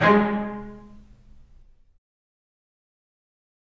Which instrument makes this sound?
acoustic string instrument